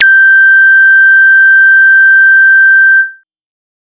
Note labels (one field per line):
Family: bass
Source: synthesizer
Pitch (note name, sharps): G6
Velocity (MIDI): 127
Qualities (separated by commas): distorted